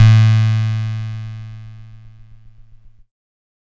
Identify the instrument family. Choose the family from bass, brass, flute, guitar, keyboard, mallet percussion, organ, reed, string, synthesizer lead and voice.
keyboard